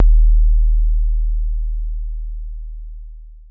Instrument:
electronic keyboard